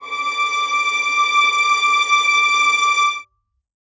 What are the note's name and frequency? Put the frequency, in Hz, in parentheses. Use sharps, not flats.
D6 (1175 Hz)